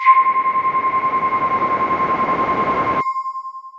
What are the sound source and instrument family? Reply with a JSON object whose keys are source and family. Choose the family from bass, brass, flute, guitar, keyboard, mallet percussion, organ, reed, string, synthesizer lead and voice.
{"source": "synthesizer", "family": "voice"}